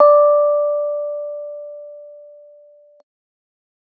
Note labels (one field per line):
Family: keyboard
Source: electronic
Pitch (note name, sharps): D5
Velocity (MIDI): 50